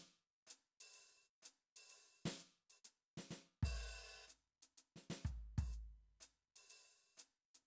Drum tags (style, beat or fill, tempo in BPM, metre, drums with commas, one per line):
jazz
beat
125 BPM
4/4
closed hi-hat, open hi-hat, hi-hat pedal, snare, kick